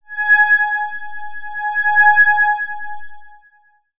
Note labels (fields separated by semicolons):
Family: synthesizer lead; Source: synthesizer; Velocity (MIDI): 50; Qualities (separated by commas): bright, long release, non-linear envelope